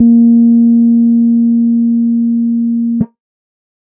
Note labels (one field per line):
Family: keyboard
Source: electronic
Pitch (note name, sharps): A#3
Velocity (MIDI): 25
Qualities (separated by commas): dark